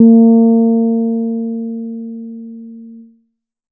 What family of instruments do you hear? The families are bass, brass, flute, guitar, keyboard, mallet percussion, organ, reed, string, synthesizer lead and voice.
bass